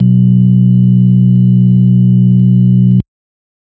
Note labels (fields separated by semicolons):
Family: organ; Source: electronic; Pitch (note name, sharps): B1; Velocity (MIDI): 127; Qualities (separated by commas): dark